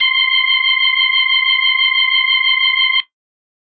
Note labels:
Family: organ; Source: electronic; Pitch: C6; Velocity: 25; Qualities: bright

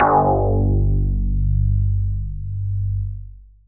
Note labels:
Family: synthesizer lead; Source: synthesizer; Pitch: G1; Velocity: 50; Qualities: long release

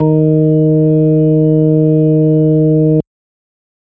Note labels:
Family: organ; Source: electronic; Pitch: D#3; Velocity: 25

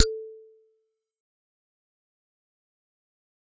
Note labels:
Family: mallet percussion; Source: acoustic; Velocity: 50; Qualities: fast decay, percussive

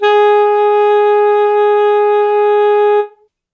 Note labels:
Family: reed; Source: acoustic; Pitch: G#4; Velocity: 25; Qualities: reverb

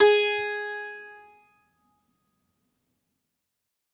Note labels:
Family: guitar; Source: acoustic; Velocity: 100; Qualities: bright

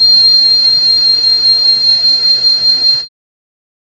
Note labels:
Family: keyboard; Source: synthesizer; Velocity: 25; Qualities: bright

